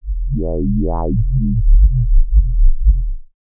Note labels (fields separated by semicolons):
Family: bass; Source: synthesizer; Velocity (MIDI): 50; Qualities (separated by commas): distorted, non-linear envelope